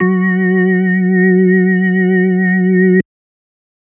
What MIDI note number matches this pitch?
54